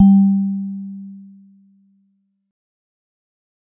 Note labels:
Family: mallet percussion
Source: acoustic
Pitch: G3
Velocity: 50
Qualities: fast decay

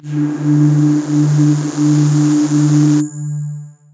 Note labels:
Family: voice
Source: synthesizer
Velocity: 75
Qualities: distorted, long release

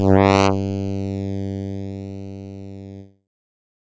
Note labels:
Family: keyboard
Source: synthesizer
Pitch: G2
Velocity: 127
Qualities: bright, distorted

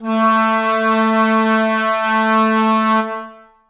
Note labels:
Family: reed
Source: acoustic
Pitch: A3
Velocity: 127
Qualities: long release, reverb

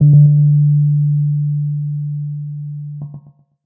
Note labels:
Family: keyboard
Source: electronic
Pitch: D3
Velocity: 25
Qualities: dark, tempo-synced

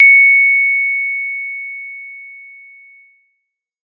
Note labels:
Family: mallet percussion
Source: acoustic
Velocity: 100

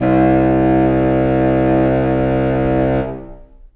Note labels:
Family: reed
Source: acoustic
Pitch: C2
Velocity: 75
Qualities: distorted, long release, reverb

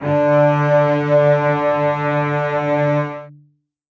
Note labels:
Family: string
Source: acoustic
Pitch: D3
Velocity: 100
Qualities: reverb

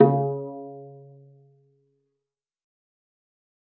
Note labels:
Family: string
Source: acoustic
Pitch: C#3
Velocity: 100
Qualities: dark, fast decay, reverb

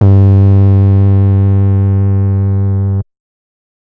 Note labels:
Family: bass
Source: synthesizer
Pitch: G2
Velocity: 127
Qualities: distorted

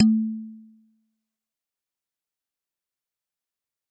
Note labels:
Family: mallet percussion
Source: acoustic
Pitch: A3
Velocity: 127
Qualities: fast decay, percussive

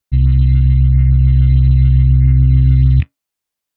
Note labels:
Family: organ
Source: electronic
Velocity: 25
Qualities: dark

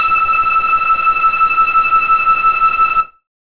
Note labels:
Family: bass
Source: synthesizer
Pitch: E6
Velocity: 100

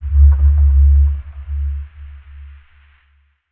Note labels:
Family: synthesizer lead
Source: synthesizer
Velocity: 100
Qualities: dark, non-linear envelope, reverb

